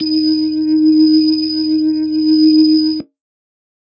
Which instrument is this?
electronic organ